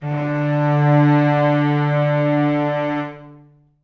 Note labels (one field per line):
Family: string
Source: acoustic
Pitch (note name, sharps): D3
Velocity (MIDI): 75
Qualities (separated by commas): reverb